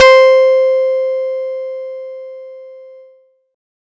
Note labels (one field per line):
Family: guitar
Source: acoustic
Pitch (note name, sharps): C5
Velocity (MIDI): 75